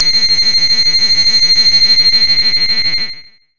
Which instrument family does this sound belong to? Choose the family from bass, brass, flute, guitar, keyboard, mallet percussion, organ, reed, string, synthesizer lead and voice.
bass